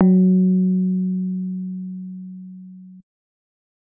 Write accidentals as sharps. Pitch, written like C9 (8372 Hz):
F#3 (185 Hz)